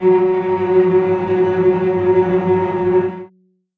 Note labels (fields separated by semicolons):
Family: string; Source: acoustic; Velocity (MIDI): 75; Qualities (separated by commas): bright, non-linear envelope, reverb